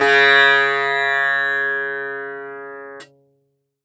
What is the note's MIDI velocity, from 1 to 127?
100